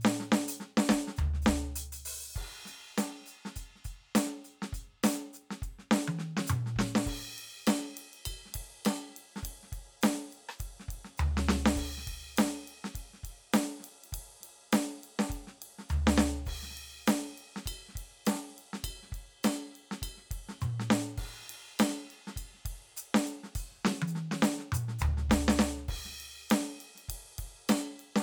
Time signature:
4/4